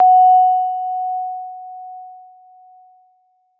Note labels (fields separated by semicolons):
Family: keyboard; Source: electronic; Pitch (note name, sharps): F#5; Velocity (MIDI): 50